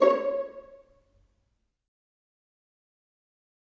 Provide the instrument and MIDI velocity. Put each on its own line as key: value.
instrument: acoustic string instrument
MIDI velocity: 75